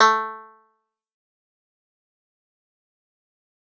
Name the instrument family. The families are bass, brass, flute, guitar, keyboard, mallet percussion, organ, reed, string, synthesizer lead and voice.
guitar